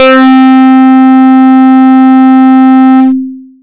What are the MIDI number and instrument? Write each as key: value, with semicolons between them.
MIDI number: 60; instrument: synthesizer bass